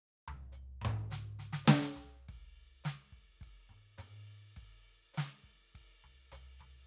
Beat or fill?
beat